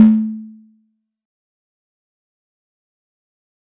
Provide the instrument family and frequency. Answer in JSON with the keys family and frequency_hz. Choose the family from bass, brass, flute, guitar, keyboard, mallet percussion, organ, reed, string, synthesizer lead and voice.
{"family": "mallet percussion", "frequency_hz": 220}